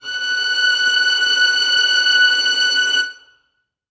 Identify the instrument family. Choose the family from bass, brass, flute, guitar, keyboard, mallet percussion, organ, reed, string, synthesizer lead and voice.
string